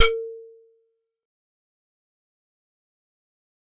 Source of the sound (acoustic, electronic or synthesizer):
acoustic